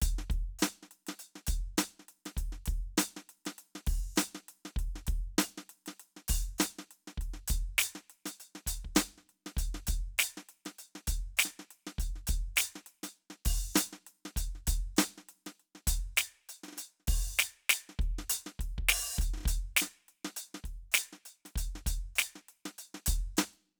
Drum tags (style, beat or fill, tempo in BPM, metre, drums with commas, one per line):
funk
beat
100 BPM
4/4
closed hi-hat, open hi-hat, hi-hat pedal, snare, kick